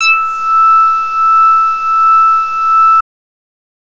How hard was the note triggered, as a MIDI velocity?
25